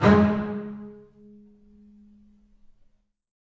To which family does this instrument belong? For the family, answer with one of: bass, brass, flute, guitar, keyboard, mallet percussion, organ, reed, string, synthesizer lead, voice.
string